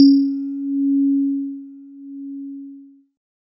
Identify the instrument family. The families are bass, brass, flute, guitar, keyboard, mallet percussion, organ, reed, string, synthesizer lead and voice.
keyboard